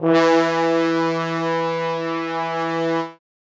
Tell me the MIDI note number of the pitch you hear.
52